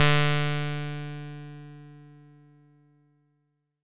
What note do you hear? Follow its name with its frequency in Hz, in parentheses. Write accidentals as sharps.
D3 (146.8 Hz)